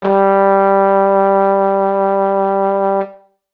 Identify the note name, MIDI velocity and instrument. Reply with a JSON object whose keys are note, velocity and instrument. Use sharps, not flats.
{"note": "G3", "velocity": 75, "instrument": "acoustic brass instrument"}